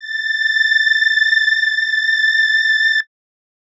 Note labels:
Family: reed; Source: acoustic; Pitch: A6; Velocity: 25

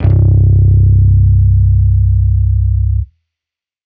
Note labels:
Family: bass; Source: electronic; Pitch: C1; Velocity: 100; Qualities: distorted

